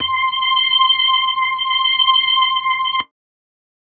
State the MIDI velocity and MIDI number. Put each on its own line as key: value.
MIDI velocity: 100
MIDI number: 84